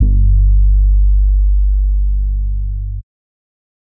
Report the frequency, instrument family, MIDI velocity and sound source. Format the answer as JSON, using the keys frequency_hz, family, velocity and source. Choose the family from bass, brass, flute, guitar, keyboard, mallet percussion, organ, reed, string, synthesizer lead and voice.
{"frequency_hz": 49, "family": "bass", "velocity": 100, "source": "synthesizer"}